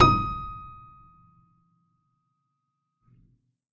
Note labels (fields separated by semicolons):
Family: keyboard; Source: acoustic; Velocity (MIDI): 127; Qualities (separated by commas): percussive, reverb